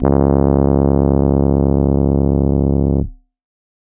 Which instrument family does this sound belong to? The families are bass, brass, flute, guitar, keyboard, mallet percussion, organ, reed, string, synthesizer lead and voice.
keyboard